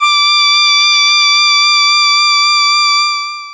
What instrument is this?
synthesizer voice